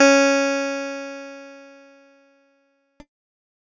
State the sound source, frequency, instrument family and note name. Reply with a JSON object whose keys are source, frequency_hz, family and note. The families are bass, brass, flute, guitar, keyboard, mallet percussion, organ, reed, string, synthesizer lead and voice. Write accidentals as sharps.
{"source": "electronic", "frequency_hz": 277.2, "family": "keyboard", "note": "C#4"}